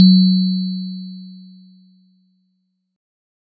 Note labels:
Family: mallet percussion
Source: acoustic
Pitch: F#3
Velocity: 25

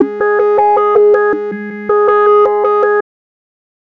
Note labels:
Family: bass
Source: synthesizer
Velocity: 50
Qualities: tempo-synced

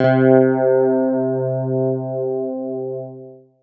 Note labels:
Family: guitar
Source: electronic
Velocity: 50

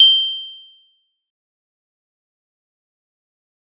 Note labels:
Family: mallet percussion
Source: acoustic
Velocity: 75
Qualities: bright, fast decay, percussive

